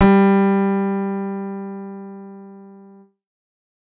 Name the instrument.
synthesizer keyboard